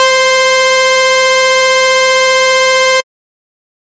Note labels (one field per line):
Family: bass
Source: synthesizer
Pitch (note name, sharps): C5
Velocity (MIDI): 50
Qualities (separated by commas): bright, distorted